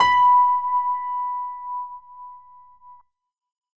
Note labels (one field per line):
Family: keyboard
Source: electronic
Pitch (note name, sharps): B5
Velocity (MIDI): 127